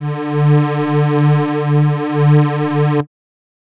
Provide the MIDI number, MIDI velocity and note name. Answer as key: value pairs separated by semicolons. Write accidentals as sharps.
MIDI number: 50; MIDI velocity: 100; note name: D3